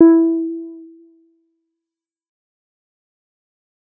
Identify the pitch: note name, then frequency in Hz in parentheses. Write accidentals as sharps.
E4 (329.6 Hz)